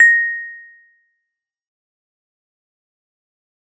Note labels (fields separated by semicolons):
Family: mallet percussion; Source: acoustic; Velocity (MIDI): 100; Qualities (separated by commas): fast decay, percussive